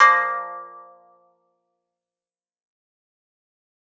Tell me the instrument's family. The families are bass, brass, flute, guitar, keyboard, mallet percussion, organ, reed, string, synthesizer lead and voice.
guitar